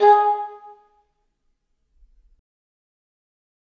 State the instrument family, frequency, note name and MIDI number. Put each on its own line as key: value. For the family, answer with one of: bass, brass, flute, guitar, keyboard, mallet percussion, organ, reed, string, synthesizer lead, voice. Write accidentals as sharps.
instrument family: reed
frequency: 415.3 Hz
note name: G#4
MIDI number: 68